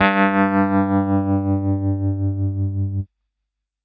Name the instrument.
electronic keyboard